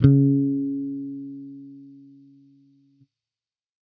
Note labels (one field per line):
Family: bass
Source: electronic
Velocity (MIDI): 50